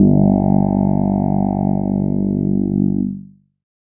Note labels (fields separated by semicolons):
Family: keyboard; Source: electronic; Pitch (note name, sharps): G1; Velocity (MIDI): 25; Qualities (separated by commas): distorted, multiphonic